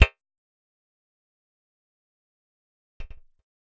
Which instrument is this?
synthesizer bass